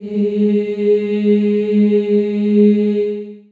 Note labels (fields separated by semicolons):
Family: voice; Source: acoustic; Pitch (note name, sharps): G#3; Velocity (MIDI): 25; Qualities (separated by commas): reverb